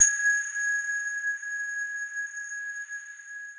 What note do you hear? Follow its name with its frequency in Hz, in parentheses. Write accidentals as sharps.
G#6 (1661 Hz)